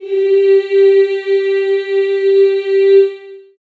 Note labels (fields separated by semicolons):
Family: voice; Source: acoustic; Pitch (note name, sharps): G4; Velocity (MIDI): 75; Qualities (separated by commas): long release, reverb